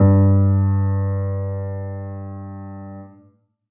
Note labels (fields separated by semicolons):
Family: keyboard; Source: acoustic; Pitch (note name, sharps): G2; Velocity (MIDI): 75